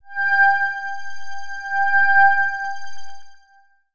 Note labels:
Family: synthesizer lead; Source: synthesizer; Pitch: G5; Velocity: 25; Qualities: bright, long release, non-linear envelope

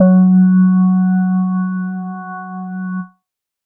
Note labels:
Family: organ; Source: electronic; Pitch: F#3; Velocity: 25

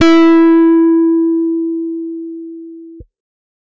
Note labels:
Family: guitar; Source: electronic; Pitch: E4; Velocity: 25; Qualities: bright, distorted

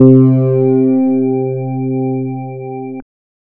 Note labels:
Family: bass; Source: synthesizer; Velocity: 25; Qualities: distorted, multiphonic

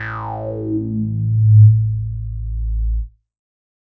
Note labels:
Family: bass; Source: synthesizer; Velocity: 25; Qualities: distorted, non-linear envelope

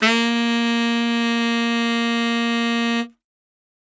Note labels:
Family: reed; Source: acoustic; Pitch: A#3; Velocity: 100; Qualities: bright

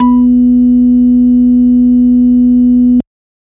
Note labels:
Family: organ; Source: electronic; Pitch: B3; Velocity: 75

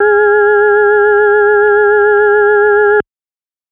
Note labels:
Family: organ; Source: electronic; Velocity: 75; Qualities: multiphonic

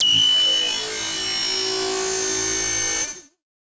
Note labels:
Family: synthesizer lead; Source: synthesizer; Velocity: 127; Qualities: bright, distorted, multiphonic, non-linear envelope

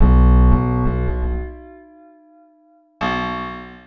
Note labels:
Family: guitar; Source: acoustic; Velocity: 50; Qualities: reverb

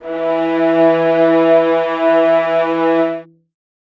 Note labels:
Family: string; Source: acoustic; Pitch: E3; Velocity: 50; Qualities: reverb

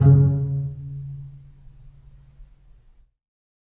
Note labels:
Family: string; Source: acoustic; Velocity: 50; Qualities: dark, reverb

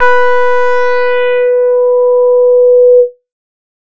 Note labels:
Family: bass; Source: synthesizer; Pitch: B4; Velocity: 75; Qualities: distorted

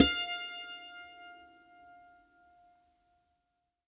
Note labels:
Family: guitar; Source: acoustic; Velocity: 25; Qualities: bright, reverb

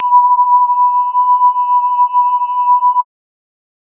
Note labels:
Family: mallet percussion; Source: electronic; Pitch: B5; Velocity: 25; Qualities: multiphonic, non-linear envelope

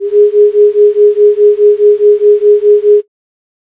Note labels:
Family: flute; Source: synthesizer; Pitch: G#4; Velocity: 50

